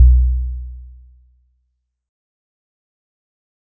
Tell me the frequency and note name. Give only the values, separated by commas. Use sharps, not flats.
61.74 Hz, B1